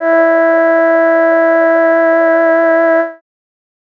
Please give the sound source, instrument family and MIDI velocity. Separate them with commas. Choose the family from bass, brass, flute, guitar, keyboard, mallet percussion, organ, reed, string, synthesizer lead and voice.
synthesizer, voice, 50